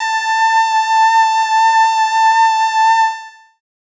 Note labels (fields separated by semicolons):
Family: voice; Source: synthesizer; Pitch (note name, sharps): A5; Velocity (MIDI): 127; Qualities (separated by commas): bright